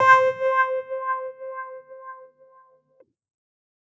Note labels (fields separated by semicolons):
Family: keyboard; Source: electronic; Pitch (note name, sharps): C5; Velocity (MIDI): 50